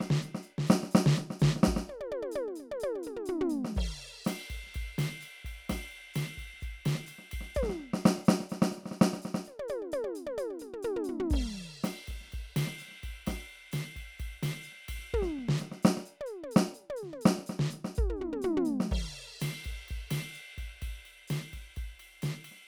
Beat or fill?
beat